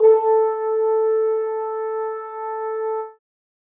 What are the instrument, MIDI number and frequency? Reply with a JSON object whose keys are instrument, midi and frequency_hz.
{"instrument": "acoustic brass instrument", "midi": 69, "frequency_hz": 440}